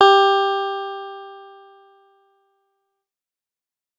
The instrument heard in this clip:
electronic guitar